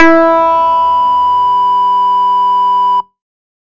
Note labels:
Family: bass; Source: synthesizer; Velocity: 75; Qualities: distorted

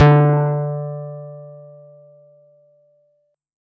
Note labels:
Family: guitar; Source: electronic; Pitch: D3; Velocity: 75

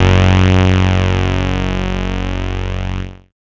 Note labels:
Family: bass; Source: synthesizer; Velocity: 50; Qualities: bright, distorted

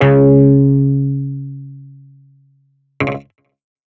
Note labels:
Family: guitar; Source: electronic; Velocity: 127; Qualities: distorted

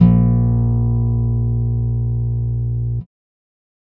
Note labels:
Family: guitar; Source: electronic; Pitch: A#1; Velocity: 25

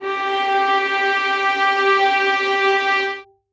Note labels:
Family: string; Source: acoustic; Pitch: G4; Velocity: 25; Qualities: reverb

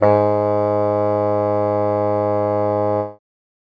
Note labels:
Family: reed; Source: acoustic; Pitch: G#2; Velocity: 127

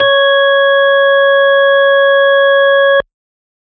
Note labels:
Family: organ; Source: electronic; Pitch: C#5; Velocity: 50

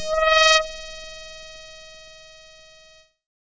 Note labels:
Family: keyboard; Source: synthesizer; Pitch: D#5; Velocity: 50; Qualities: bright, distorted

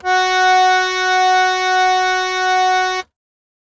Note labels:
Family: keyboard; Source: acoustic; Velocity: 50; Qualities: bright

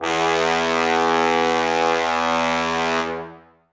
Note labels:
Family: brass; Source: acoustic; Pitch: E2; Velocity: 127; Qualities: bright, reverb

